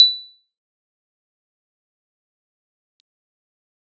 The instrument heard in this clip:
electronic keyboard